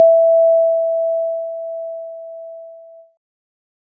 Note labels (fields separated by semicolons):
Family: keyboard; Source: electronic; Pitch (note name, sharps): E5; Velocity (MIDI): 75; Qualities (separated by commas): multiphonic